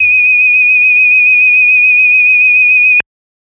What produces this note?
electronic organ